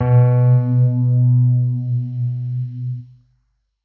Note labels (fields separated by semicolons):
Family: keyboard; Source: electronic; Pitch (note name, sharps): B2; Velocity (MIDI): 75